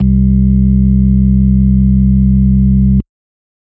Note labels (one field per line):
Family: organ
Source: electronic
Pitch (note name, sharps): C2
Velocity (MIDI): 127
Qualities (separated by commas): dark